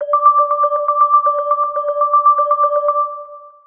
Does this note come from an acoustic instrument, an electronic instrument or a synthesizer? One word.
synthesizer